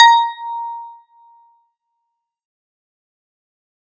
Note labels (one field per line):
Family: guitar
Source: synthesizer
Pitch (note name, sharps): A#5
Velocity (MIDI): 75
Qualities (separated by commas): fast decay